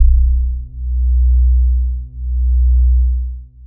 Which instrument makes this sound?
synthesizer bass